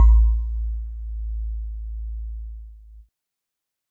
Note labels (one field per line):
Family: keyboard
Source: electronic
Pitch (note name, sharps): A1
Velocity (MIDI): 75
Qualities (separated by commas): multiphonic